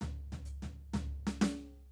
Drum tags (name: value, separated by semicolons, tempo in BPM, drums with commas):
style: jazz; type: fill; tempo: 125 BPM; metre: 4/4; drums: hi-hat pedal, snare, floor tom